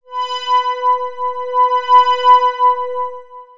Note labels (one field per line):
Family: synthesizer lead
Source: synthesizer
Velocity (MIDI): 75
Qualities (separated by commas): bright, long release, non-linear envelope